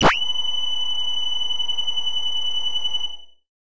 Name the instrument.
synthesizer bass